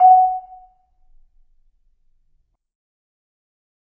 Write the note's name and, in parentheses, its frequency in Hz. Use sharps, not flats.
F#5 (740 Hz)